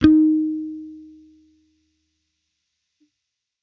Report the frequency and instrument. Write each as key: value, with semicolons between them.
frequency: 311.1 Hz; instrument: electronic bass